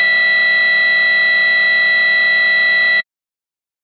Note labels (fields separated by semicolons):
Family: bass; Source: synthesizer; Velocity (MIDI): 75; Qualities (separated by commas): bright, distorted